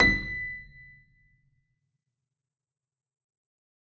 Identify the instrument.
acoustic keyboard